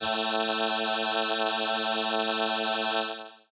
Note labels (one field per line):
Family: keyboard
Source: synthesizer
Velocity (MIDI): 100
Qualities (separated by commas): bright